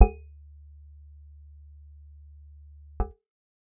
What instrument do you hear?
acoustic guitar